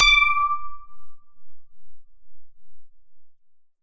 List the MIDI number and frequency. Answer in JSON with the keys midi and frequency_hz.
{"midi": 86, "frequency_hz": 1175}